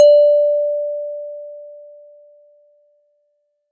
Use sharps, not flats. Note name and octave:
D5